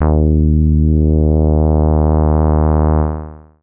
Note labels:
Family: bass; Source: synthesizer; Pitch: D#2; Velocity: 75; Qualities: distorted, long release

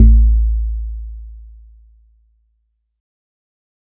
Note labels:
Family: guitar; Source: synthesizer; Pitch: A1; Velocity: 25; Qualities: dark

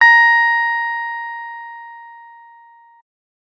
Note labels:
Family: keyboard; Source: electronic; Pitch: A#5; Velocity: 75

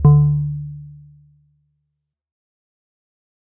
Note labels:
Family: mallet percussion; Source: acoustic; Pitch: D3; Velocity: 25; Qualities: dark, fast decay, multiphonic

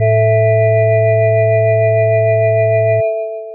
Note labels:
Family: mallet percussion; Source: electronic; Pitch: A2; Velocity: 50; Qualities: long release

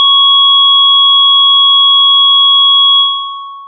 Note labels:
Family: synthesizer lead; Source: synthesizer; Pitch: C#6; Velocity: 75; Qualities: long release

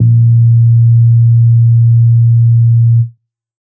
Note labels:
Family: bass; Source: synthesizer; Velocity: 25; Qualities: dark

